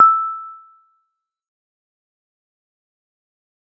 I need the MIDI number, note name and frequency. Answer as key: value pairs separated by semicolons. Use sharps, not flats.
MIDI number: 88; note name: E6; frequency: 1319 Hz